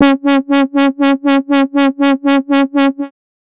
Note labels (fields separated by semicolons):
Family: bass; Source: synthesizer; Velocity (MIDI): 25; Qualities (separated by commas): bright, distorted, tempo-synced